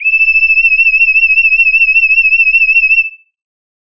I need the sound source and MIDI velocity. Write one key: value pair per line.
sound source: synthesizer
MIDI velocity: 127